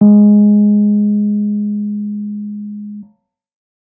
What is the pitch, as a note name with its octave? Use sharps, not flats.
G#3